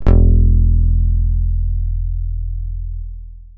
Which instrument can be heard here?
electronic guitar